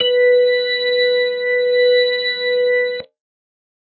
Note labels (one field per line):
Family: organ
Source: electronic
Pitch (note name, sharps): B4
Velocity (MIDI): 75